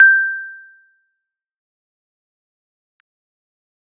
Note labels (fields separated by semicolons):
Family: keyboard; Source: electronic; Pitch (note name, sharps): G6; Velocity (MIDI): 50; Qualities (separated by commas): fast decay, percussive